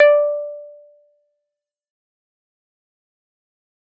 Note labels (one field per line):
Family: keyboard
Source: electronic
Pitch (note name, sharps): D5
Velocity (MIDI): 75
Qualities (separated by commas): fast decay